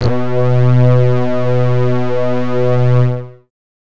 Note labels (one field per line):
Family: bass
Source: synthesizer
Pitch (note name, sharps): B2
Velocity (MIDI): 25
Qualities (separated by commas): distorted